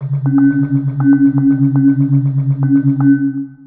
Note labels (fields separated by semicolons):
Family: mallet percussion; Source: synthesizer; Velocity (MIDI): 75; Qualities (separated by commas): dark, long release, multiphonic, percussive, tempo-synced